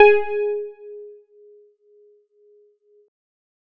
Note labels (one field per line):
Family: keyboard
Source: electronic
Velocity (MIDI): 100